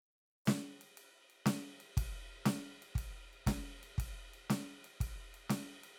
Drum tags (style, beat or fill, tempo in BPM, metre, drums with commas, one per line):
rock
beat
120 BPM
4/4
ride, hi-hat pedal, snare, kick